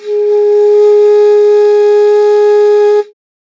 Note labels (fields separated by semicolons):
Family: flute; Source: acoustic; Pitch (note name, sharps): G#4; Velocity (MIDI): 25